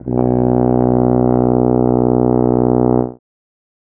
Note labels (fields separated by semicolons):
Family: brass; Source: acoustic; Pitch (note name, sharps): B1; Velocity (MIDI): 75; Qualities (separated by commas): dark